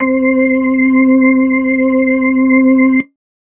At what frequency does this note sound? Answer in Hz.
261.6 Hz